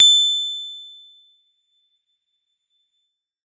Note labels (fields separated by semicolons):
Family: keyboard; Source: electronic; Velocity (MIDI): 100; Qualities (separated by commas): bright